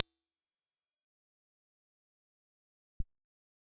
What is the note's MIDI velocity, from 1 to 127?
75